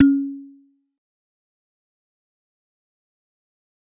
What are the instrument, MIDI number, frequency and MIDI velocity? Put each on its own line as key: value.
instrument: acoustic mallet percussion instrument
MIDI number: 61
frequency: 277.2 Hz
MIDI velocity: 75